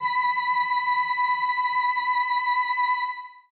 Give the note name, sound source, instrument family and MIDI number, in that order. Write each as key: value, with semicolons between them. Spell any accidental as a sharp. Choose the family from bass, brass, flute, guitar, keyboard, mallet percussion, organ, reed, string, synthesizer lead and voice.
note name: B5; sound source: synthesizer; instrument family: keyboard; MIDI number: 83